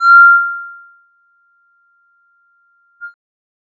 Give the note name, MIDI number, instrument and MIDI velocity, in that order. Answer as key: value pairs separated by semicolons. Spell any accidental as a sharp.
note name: F6; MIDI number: 89; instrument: synthesizer bass; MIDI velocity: 75